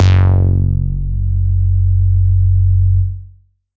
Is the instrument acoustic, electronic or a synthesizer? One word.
synthesizer